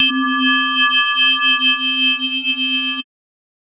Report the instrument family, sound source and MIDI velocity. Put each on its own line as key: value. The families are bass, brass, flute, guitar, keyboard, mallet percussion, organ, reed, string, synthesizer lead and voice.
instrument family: mallet percussion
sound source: synthesizer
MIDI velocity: 100